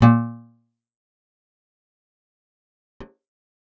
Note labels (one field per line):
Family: guitar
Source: acoustic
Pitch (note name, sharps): A#2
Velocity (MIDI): 127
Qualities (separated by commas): fast decay, percussive, reverb